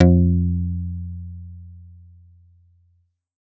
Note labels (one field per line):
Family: guitar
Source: electronic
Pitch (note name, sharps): F2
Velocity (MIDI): 75